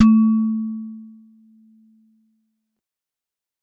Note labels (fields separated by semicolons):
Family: mallet percussion; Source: acoustic; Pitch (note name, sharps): A3; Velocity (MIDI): 50; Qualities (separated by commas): dark, non-linear envelope